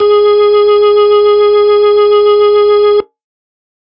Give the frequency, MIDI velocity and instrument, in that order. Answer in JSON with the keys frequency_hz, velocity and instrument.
{"frequency_hz": 415.3, "velocity": 25, "instrument": "electronic organ"}